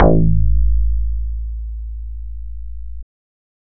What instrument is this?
synthesizer bass